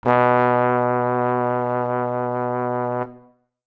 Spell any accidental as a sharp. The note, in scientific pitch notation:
B2